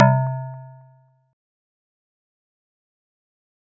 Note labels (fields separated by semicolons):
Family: mallet percussion; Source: acoustic; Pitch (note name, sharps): C3; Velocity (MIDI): 25; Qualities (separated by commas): fast decay